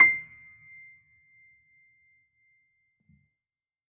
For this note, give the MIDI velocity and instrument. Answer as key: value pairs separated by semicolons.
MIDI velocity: 50; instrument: acoustic keyboard